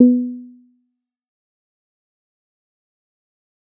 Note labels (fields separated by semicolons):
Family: bass; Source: synthesizer; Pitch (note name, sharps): B3; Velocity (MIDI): 25; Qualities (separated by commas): dark, fast decay, percussive